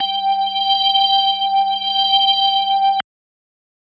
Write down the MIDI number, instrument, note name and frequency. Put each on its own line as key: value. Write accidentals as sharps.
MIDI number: 79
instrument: electronic organ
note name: G5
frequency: 784 Hz